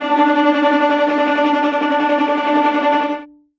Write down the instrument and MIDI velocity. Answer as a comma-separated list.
acoustic string instrument, 100